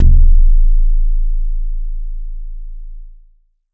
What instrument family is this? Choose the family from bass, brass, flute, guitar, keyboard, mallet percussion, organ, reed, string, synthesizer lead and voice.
bass